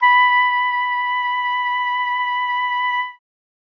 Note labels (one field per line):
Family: reed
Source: acoustic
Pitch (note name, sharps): B5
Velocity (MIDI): 75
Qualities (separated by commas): bright